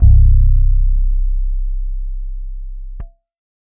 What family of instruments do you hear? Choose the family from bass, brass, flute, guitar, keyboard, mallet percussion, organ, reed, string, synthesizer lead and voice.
keyboard